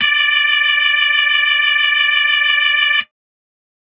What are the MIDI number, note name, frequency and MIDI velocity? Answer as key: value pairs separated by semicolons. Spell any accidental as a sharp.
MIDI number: 74; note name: D5; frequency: 587.3 Hz; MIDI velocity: 127